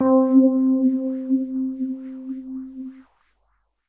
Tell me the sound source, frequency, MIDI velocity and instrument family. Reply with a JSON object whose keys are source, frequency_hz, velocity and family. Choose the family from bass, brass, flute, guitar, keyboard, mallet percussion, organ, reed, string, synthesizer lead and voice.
{"source": "electronic", "frequency_hz": 261.6, "velocity": 50, "family": "keyboard"}